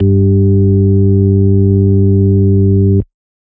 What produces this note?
electronic organ